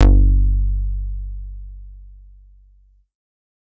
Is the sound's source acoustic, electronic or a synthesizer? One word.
synthesizer